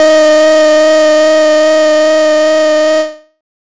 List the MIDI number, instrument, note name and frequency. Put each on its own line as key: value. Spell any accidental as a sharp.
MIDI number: 63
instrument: synthesizer bass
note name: D#4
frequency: 311.1 Hz